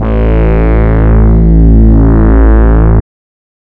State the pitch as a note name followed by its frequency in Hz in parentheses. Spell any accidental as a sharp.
A1 (55 Hz)